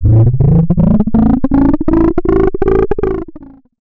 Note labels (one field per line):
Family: bass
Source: synthesizer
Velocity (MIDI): 25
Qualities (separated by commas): distorted, long release, multiphonic, tempo-synced